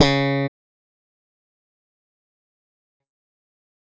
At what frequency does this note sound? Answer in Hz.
138.6 Hz